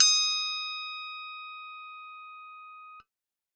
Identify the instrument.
electronic keyboard